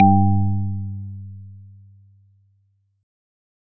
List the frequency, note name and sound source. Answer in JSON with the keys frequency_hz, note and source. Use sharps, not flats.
{"frequency_hz": 98, "note": "G2", "source": "electronic"}